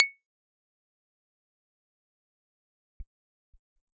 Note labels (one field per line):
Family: keyboard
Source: electronic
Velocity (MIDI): 127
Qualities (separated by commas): fast decay, percussive